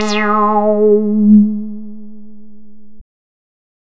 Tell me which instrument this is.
synthesizer bass